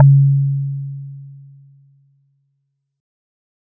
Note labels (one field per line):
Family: mallet percussion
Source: acoustic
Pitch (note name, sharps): C#3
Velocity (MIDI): 50